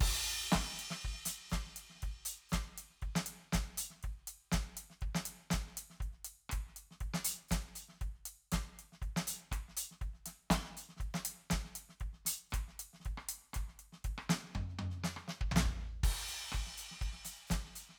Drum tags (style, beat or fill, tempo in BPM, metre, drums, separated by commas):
disco, beat, 120 BPM, 4/4, crash, ride, closed hi-hat, hi-hat pedal, snare, cross-stick, high tom, floor tom, kick